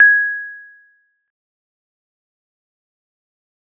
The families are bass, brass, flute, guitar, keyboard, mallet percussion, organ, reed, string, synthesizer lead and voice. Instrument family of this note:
mallet percussion